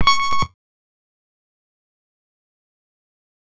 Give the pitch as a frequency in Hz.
1109 Hz